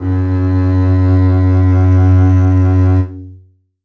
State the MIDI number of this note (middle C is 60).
42